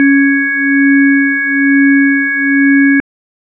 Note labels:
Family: organ; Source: electronic; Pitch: C#4; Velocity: 100

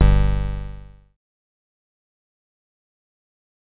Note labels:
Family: bass; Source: synthesizer; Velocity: 75; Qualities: bright, distorted, fast decay

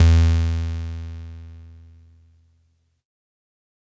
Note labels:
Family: keyboard; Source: electronic; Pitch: E2; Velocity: 75; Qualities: bright, distorted

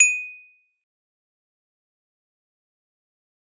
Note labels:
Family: mallet percussion; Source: acoustic; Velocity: 25; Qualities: bright, fast decay, percussive

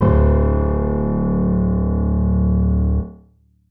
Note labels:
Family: keyboard; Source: electronic; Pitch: D1; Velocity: 50; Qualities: dark

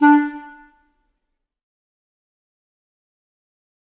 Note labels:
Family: reed; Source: acoustic; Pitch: D4; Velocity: 75; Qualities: fast decay, percussive, reverb

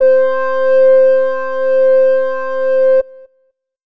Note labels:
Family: flute; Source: acoustic; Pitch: C5; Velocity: 75

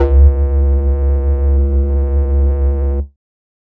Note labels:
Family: flute; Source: synthesizer; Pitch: C#2; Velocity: 127; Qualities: distorted

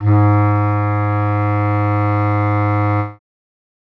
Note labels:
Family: reed; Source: acoustic; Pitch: G#2; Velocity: 100; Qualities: dark

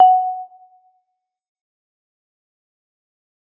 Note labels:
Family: mallet percussion; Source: acoustic; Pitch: F#5; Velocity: 100; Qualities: fast decay, percussive, reverb

